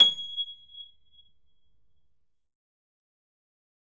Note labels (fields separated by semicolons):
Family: keyboard; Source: electronic; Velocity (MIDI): 100; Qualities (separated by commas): bright, fast decay, reverb